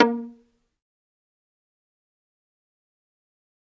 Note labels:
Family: string; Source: acoustic; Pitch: A#3; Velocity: 75; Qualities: fast decay, percussive, reverb

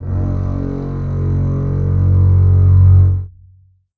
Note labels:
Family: string; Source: acoustic; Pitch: F#1; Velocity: 100; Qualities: long release, reverb

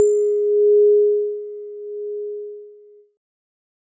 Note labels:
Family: keyboard; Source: electronic; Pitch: G#4; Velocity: 50; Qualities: multiphonic

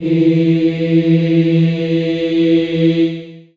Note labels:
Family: voice; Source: acoustic; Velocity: 127; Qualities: long release, reverb

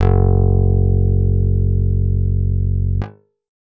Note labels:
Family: guitar; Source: acoustic; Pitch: F#1; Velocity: 75

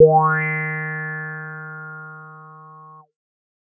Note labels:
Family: bass; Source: synthesizer; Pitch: D#3; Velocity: 75

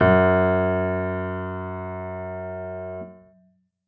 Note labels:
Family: keyboard; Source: acoustic; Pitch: F#2; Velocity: 75

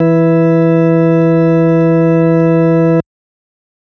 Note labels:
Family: organ; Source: electronic; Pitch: E3; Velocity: 25

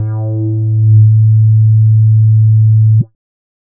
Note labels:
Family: bass; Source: synthesizer; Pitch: A2; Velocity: 50; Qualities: dark, distorted

